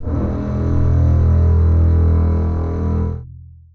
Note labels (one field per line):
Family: string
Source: acoustic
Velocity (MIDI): 50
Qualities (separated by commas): long release, reverb